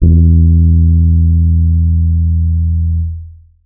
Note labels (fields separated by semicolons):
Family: keyboard; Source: electronic; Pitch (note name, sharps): E2; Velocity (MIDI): 100; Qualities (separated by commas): dark, long release